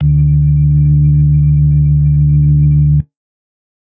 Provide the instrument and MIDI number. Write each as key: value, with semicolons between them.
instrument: electronic organ; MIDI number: 38